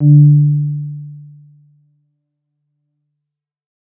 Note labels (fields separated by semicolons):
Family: keyboard; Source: electronic; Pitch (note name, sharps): D3; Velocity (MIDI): 50; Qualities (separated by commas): dark